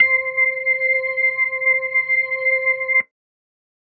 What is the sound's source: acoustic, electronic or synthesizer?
electronic